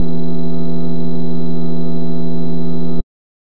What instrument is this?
synthesizer bass